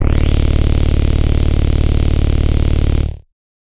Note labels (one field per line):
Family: bass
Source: synthesizer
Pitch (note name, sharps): D0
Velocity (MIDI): 75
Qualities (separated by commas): bright, distorted